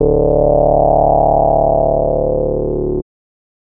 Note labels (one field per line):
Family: bass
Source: synthesizer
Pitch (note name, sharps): D1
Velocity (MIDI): 127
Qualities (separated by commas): distorted